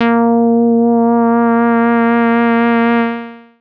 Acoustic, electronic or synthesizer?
synthesizer